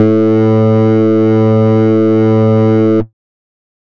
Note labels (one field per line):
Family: bass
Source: synthesizer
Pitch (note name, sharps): A2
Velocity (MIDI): 127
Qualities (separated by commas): distorted, multiphonic, tempo-synced